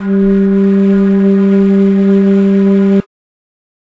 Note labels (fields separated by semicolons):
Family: flute; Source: acoustic; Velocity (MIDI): 25